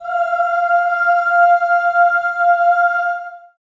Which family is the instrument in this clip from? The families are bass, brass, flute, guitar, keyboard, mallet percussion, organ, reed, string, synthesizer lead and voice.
voice